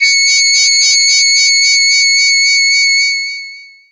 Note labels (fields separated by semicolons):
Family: voice; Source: synthesizer; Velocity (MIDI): 100; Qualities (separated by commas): bright, distorted, long release